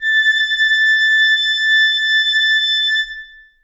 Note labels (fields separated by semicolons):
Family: reed; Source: acoustic; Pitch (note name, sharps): A6; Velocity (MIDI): 100; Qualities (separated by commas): reverb